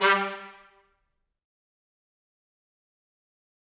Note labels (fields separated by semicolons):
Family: brass; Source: acoustic; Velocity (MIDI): 127; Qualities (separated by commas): fast decay, percussive, reverb